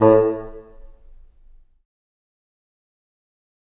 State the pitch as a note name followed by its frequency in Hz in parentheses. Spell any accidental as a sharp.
A2 (110 Hz)